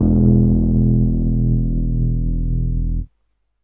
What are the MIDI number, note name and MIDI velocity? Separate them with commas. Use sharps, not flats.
28, E1, 75